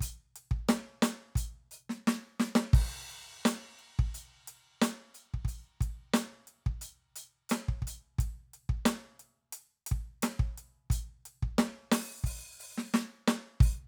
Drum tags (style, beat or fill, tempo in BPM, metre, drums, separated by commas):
rock, beat, 88 BPM, 4/4, crash, closed hi-hat, open hi-hat, snare, kick